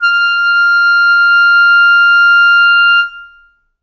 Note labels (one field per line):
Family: reed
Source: acoustic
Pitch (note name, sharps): F6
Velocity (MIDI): 25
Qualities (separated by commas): reverb